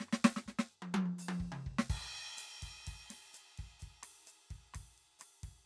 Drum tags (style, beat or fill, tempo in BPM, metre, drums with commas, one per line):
bossa nova
beat
127 BPM
4/4
ride, hi-hat pedal, snare, cross-stick, high tom, mid tom, kick